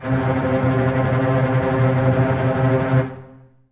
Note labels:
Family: string; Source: acoustic; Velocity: 75; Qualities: non-linear envelope, reverb

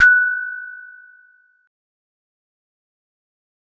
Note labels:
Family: mallet percussion; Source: acoustic; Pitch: F#6; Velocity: 25; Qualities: fast decay

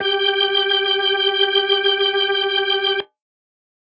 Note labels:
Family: organ; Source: electronic; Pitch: G4; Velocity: 50; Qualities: reverb

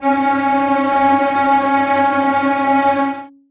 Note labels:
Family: string; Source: acoustic; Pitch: C#4; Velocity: 50; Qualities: bright, non-linear envelope, reverb

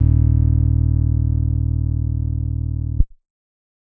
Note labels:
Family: keyboard; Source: electronic; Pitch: D#1; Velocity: 50; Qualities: dark

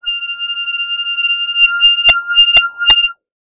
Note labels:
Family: bass; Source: synthesizer; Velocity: 75; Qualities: distorted, non-linear envelope

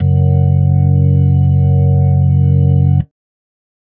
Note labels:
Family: organ; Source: electronic; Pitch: F#1; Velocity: 25; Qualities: dark

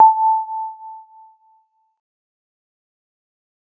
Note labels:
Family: keyboard; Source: electronic; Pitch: A5; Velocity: 50; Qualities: fast decay

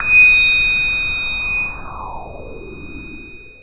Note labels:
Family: synthesizer lead; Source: synthesizer; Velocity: 127; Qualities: long release

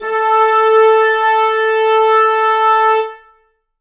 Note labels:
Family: reed; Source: acoustic; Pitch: A4; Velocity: 127; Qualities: reverb

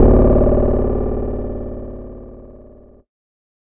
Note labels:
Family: guitar; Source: electronic; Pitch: D0; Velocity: 100; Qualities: bright, distorted

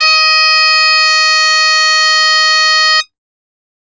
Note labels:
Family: flute; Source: acoustic; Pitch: D#5; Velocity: 75; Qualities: bright, reverb

